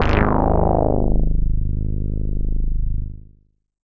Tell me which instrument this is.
synthesizer bass